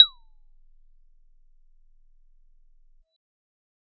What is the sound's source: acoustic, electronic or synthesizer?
synthesizer